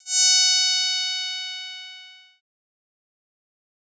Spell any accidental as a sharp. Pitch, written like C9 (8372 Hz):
F#5 (740 Hz)